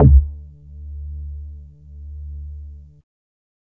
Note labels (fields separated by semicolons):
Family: bass; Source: synthesizer; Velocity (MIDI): 50